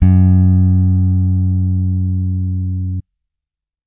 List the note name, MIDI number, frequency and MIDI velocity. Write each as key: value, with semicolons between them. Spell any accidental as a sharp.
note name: F#2; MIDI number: 42; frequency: 92.5 Hz; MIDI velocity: 50